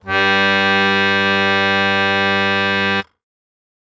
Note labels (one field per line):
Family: keyboard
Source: acoustic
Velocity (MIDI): 50